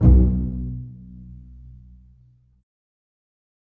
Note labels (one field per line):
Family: string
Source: acoustic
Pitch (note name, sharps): B1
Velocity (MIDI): 127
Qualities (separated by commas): dark, reverb